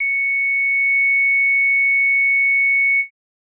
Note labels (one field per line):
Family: bass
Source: synthesizer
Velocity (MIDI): 100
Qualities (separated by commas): bright, distorted